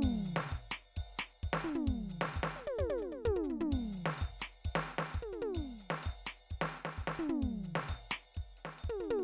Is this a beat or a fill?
beat